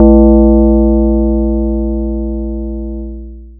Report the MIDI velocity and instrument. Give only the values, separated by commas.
75, acoustic mallet percussion instrument